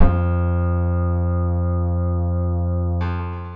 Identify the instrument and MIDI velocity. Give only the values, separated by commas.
acoustic guitar, 127